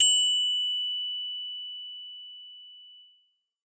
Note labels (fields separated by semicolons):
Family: bass; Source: synthesizer; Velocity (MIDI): 75; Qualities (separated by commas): bright, distorted